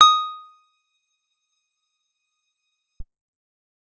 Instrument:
acoustic guitar